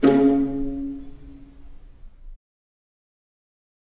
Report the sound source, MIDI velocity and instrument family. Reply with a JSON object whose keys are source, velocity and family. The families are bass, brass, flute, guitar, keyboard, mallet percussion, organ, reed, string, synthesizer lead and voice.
{"source": "acoustic", "velocity": 25, "family": "string"}